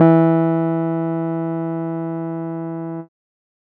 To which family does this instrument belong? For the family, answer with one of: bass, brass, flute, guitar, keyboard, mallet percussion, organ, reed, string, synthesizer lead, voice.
keyboard